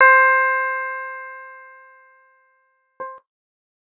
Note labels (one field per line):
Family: guitar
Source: electronic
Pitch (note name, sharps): C5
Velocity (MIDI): 50